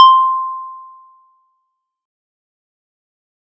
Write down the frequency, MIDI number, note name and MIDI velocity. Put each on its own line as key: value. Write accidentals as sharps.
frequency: 1047 Hz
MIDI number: 84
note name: C6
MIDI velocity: 75